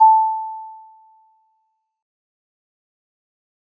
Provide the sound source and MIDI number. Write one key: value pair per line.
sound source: acoustic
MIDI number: 81